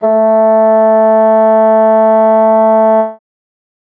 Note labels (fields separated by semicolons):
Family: reed; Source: acoustic; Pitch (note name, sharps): A3; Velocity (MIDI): 50